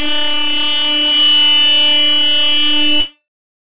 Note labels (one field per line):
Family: bass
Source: synthesizer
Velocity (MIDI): 100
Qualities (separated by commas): bright, distorted